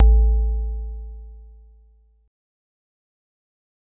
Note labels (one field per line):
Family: mallet percussion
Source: acoustic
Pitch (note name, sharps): A1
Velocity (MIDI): 100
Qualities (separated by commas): dark, fast decay